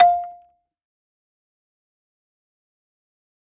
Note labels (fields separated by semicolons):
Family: mallet percussion; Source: acoustic; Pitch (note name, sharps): F5; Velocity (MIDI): 100; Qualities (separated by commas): fast decay, percussive, reverb